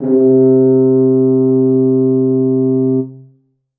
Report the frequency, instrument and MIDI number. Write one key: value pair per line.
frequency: 130.8 Hz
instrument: acoustic brass instrument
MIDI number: 48